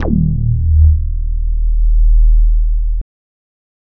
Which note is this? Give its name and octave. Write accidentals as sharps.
D#1